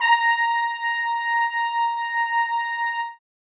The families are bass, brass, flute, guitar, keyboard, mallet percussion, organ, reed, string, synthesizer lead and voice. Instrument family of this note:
brass